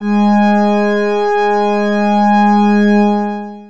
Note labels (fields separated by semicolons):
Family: organ; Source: electronic; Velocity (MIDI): 100; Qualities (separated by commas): distorted, long release